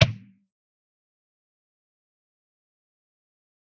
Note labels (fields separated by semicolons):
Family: guitar; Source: electronic; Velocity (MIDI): 25; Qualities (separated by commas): distorted, fast decay, percussive